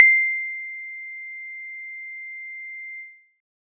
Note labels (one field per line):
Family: guitar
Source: synthesizer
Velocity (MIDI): 75